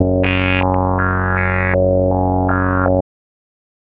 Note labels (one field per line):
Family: bass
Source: synthesizer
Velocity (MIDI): 25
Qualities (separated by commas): tempo-synced